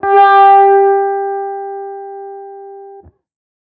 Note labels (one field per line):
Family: guitar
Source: electronic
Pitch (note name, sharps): G4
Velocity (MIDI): 100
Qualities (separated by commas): distorted, non-linear envelope